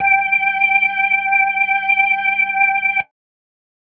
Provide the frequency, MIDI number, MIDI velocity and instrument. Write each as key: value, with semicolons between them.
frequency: 784 Hz; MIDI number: 79; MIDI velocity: 127; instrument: electronic organ